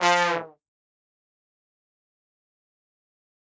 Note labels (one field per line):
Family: brass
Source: acoustic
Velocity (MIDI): 25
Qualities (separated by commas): bright, fast decay, percussive, reverb